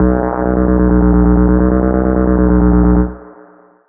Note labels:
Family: bass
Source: synthesizer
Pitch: B1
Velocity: 127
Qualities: long release, reverb

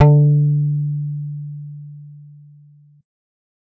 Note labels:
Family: bass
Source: synthesizer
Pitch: D3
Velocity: 25

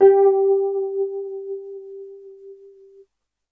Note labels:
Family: keyboard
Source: electronic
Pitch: G4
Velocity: 75

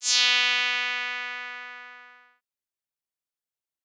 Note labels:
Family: bass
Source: synthesizer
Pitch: B3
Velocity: 25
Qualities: bright, distorted, fast decay

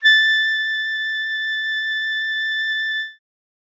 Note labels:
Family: reed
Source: acoustic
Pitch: A6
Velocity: 75

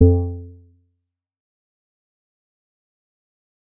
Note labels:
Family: bass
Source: synthesizer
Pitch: F2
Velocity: 75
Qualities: dark, fast decay, percussive

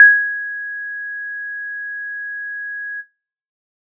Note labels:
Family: bass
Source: synthesizer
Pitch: G#6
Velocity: 100

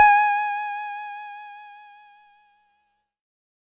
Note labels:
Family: keyboard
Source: electronic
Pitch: G#5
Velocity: 25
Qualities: bright

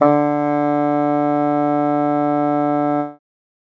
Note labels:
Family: reed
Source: acoustic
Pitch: D3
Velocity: 127

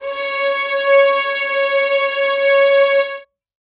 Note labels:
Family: string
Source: acoustic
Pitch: C#5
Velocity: 50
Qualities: reverb

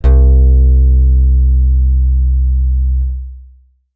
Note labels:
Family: bass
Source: synthesizer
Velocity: 127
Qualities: dark, long release

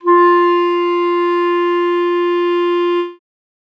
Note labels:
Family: reed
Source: acoustic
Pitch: F4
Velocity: 127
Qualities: dark

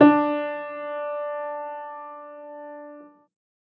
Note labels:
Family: keyboard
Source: acoustic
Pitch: D4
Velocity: 127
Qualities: reverb

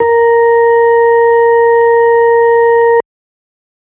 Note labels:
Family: organ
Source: electronic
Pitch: A#4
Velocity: 25

